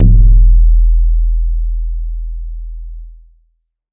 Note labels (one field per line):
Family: bass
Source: synthesizer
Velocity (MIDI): 127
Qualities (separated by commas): dark, distorted